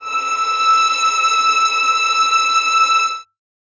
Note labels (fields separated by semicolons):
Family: string; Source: acoustic; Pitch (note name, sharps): E6; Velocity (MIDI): 25; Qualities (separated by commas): reverb